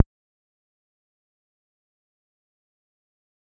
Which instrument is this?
synthesizer bass